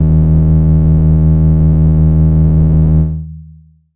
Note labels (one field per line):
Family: keyboard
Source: electronic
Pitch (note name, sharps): D#2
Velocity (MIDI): 75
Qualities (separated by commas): distorted, long release